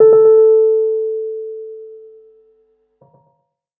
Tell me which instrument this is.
electronic keyboard